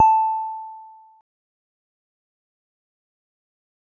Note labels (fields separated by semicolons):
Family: guitar; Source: synthesizer; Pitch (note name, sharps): A5; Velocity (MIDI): 25; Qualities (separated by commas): dark, fast decay